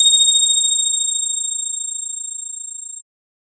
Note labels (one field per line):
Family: bass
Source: synthesizer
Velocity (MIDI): 75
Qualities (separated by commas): bright